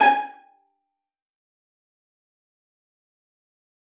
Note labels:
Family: string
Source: acoustic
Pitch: G#5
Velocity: 127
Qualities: fast decay, percussive, reverb

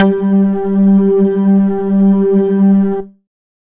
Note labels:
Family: bass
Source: synthesizer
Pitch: G3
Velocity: 127

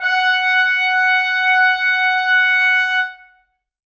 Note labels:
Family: brass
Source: acoustic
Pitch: F#5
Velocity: 100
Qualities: reverb

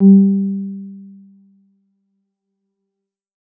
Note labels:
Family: keyboard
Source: electronic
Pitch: G3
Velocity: 50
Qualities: dark

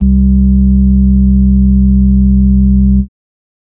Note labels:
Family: organ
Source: electronic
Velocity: 127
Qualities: dark

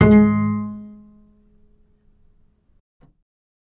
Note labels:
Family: bass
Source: electronic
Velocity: 127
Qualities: reverb

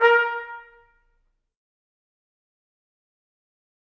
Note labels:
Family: brass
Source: acoustic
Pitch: A#4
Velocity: 75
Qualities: fast decay, percussive, reverb

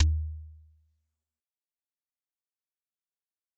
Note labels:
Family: mallet percussion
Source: acoustic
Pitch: D#2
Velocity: 75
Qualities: fast decay, percussive

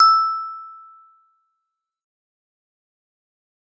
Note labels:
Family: mallet percussion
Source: acoustic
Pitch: E6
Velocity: 100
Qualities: fast decay

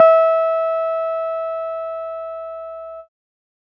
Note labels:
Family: keyboard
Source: electronic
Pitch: E5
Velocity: 75

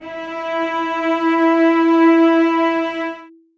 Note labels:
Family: string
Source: acoustic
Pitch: E4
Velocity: 75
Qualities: reverb

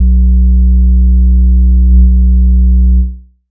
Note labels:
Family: bass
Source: synthesizer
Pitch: B1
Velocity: 100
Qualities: dark

